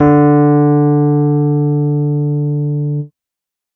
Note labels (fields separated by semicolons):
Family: keyboard; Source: electronic; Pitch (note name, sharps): D3; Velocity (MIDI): 127